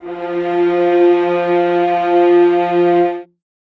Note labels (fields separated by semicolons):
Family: string; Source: acoustic; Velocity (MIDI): 25; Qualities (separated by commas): reverb